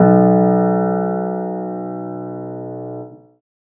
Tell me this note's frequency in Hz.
61.74 Hz